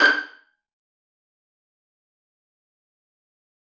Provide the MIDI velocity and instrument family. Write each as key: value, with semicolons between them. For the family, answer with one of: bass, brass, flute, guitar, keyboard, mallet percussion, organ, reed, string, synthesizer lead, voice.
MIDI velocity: 127; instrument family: string